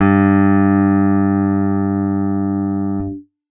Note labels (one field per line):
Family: guitar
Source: electronic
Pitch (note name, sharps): G2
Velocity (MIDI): 75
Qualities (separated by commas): reverb